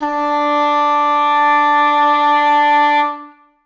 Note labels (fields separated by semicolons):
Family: reed; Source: acoustic; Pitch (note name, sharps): D4; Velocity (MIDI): 127; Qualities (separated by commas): reverb